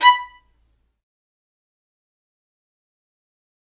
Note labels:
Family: string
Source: acoustic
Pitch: B5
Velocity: 50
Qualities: fast decay, percussive, reverb

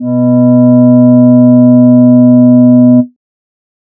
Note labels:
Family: voice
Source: synthesizer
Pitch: B2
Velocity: 75

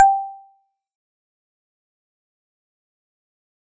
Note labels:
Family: mallet percussion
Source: acoustic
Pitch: G5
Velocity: 127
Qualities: fast decay, percussive

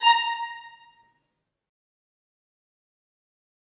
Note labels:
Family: string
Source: acoustic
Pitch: A#5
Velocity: 75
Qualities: fast decay, reverb

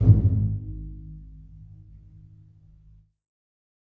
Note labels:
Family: string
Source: acoustic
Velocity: 100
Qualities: dark, reverb

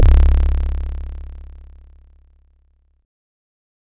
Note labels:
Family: bass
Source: synthesizer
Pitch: C#1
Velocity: 75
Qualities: bright, distorted

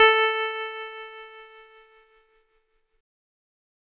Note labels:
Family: keyboard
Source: electronic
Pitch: A4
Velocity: 127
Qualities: bright, distorted

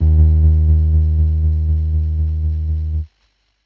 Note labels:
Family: keyboard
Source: electronic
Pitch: D#2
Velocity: 25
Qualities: dark, distorted, tempo-synced

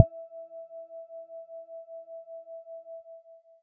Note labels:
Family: mallet percussion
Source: electronic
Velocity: 25

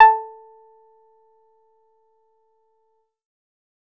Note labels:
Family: bass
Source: synthesizer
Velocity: 75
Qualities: percussive

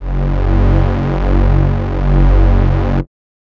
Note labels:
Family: reed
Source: acoustic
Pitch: F#1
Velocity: 50

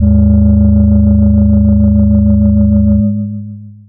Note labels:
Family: mallet percussion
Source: electronic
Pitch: G#0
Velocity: 100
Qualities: long release

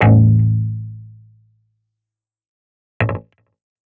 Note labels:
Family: guitar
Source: electronic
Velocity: 50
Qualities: distorted, fast decay

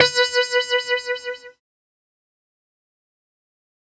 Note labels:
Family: keyboard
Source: synthesizer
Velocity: 50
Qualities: distorted, fast decay

